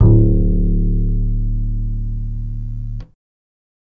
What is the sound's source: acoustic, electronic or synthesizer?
electronic